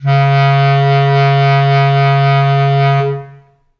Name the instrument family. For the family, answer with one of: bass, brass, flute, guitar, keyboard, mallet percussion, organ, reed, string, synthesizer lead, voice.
reed